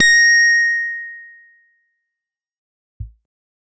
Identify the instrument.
electronic guitar